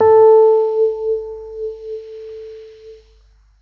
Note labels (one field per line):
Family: keyboard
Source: electronic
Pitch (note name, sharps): A4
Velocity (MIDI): 50